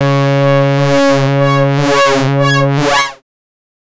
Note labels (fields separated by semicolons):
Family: bass; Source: synthesizer; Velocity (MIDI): 127; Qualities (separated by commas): distorted, non-linear envelope